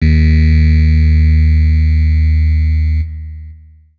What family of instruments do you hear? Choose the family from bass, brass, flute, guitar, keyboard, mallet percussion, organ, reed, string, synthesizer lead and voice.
keyboard